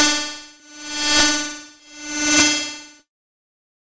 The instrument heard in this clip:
electronic guitar